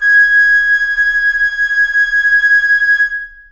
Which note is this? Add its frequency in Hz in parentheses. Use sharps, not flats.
G#6 (1661 Hz)